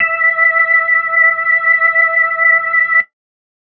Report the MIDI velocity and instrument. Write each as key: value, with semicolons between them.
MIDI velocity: 75; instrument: electronic organ